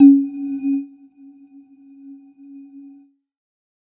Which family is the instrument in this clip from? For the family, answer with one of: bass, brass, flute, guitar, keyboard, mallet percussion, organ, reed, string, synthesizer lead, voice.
mallet percussion